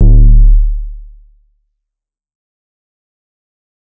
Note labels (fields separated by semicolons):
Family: bass; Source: synthesizer; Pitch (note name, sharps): D1; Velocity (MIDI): 127; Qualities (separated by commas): dark, fast decay